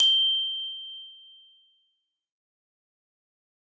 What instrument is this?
acoustic mallet percussion instrument